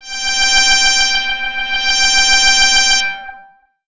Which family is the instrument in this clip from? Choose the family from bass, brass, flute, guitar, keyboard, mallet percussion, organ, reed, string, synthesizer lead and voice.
bass